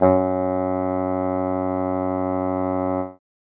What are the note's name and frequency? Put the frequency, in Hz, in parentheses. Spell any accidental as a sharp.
F#2 (92.5 Hz)